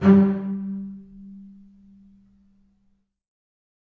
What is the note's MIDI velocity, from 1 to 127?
50